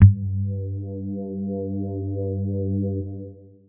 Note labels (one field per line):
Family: guitar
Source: electronic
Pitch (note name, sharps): G2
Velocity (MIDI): 25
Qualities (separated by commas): dark, distorted